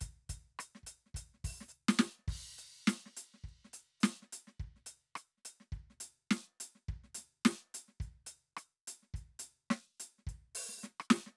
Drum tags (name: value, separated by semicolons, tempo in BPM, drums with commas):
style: soul; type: beat; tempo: 105 BPM; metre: 4/4; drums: crash, closed hi-hat, open hi-hat, hi-hat pedal, snare, cross-stick, kick